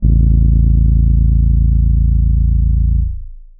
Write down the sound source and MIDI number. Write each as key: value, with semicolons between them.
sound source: electronic; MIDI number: 21